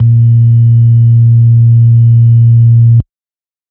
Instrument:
electronic organ